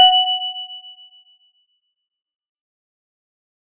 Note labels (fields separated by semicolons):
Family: mallet percussion; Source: acoustic; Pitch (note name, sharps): F#5; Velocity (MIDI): 100; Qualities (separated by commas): fast decay